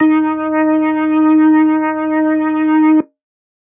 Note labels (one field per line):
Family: organ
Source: electronic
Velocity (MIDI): 25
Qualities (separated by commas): distorted